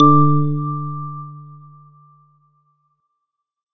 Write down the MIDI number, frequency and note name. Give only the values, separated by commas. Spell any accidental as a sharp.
50, 146.8 Hz, D3